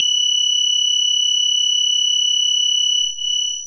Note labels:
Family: bass; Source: synthesizer; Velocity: 127; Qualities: bright, distorted, long release

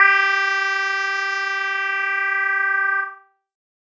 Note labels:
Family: keyboard; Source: electronic; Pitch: G4; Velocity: 75; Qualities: distorted, multiphonic

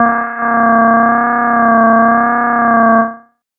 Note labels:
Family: bass; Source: synthesizer; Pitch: A#3; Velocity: 25; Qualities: distorted, tempo-synced

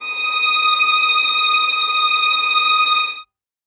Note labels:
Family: string; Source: acoustic; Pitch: D#6; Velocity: 100; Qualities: reverb

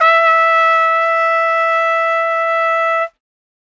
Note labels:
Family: brass; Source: acoustic; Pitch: E5; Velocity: 25; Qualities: bright

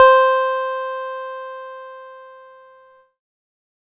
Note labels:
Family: keyboard; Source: electronic; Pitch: C5; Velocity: 25; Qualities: distorted

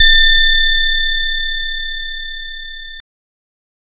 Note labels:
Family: guitar; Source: synthesizer; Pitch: A6; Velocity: 75; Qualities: bright, distorted

